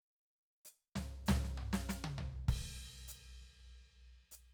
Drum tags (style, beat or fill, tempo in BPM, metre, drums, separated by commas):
jazz fusion, fill, 96 BPM, 4/4, crash, hi-hat pedal, snare, high tom, mid tom, floor tom, kick